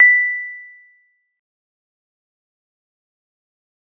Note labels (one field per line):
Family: guitar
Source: synthesizer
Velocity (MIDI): 100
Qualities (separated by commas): dark, fast decay, percussive